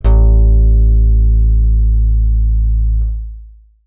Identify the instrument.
synthesizer bass